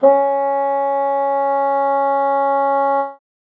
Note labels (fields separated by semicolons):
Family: reed; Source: acoustic; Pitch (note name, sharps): C#4; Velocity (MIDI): 100